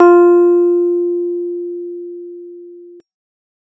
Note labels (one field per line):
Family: keyboard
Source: electronic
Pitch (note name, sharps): F4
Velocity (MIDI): 127